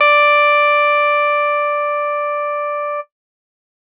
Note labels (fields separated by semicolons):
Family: guitar; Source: electronic; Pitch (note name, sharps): D5; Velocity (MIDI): 127; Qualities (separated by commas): bright